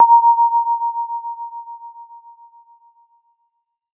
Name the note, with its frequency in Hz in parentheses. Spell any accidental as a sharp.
A#5 (932.3 Hz)